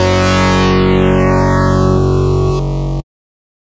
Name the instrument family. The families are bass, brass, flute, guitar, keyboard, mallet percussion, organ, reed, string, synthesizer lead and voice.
bass